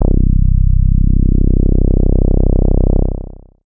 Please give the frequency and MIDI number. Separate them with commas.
32.7 Hz, 24